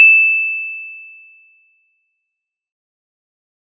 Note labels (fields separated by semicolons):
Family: keyboard; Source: electronic; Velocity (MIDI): 75; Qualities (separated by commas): bright, distorted, fast decay